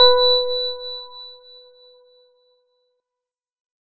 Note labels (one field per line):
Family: organ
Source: electronic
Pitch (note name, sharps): B4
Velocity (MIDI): 100